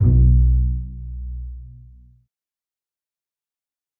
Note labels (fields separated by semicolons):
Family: string; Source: acoustic; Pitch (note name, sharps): B1; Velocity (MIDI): 50; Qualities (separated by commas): dark, fast decay, reverb